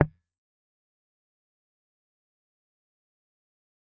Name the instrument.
electronic guitar